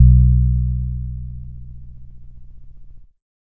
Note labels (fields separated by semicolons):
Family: keyboard; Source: electronic; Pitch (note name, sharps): B1; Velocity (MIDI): 50; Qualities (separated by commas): dark